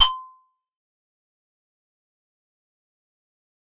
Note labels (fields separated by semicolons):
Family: keyboard; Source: acoustic; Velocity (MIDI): 100; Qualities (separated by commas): fast decay, percussive